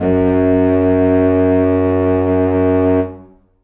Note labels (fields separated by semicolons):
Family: reed; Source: acoustic; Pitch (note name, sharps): F#2; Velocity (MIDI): 100; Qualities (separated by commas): distorted, reverb